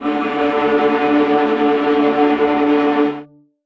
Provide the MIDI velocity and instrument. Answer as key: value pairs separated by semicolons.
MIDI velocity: 50; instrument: acoustic string instrument